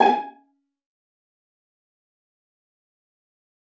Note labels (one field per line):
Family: string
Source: acoustic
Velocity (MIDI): 50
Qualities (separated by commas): fast decay, percussive, reverb